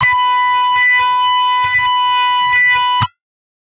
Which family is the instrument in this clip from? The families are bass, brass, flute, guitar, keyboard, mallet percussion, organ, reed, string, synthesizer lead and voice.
guitar